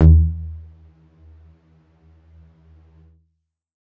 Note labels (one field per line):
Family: keyboard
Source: electronic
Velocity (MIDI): 127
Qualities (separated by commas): dark, percussive, reverb